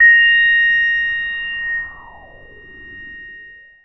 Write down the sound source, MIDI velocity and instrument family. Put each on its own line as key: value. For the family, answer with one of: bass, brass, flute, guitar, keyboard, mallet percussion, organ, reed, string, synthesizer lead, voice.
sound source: synthesizer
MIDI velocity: 50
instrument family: synthesizer lead